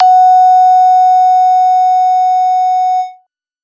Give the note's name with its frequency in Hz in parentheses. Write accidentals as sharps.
F#5 (740 Hz)